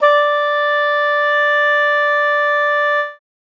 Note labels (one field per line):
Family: reed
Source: acoustic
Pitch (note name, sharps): D5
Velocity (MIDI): 50